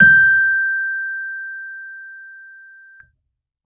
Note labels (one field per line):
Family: keyboard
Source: electronic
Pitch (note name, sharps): G6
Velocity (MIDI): 50